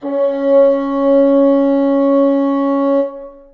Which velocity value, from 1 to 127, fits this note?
100